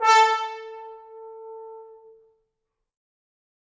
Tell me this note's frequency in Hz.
440 Hz